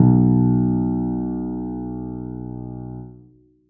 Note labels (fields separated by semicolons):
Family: keyboard; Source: acoustic; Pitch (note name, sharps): B1; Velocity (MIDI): 75; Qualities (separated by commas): reverb